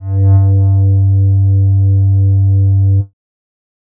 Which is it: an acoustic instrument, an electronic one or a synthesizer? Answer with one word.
synthesizer